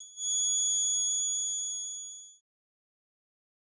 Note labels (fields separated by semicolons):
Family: bass; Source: synthesizer; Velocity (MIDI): 100; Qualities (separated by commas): bright, distorted, fast decay